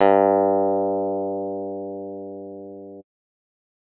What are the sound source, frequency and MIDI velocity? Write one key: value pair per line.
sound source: electronic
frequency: 98 Hz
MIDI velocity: 127